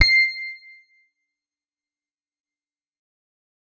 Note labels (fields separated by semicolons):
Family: guitar; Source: electronic; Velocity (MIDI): 75; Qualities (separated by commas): distorted, fast decay, percussive